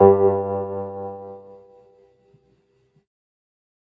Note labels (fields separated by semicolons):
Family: organ; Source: electronic; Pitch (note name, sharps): G2; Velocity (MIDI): 100